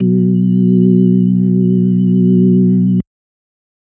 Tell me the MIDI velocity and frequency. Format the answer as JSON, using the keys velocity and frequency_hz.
{"velocity": 75, "frequency_hz": 61.74}